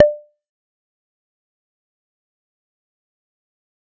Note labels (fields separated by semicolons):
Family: bass; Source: synthesizer; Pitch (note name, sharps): D5; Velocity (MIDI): 127; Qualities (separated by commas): fast decay, percussive